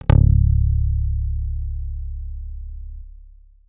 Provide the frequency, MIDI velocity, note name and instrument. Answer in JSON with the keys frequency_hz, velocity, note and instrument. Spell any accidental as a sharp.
{"frequency_hz": 34.65, "velocity": 127, "note": "C#1", "instrument": "electronic guitar"}